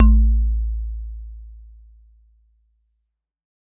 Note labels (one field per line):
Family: mallet percussion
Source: acoustic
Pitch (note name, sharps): A1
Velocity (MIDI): 100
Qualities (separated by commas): dark